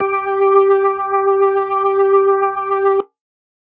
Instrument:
electronic organ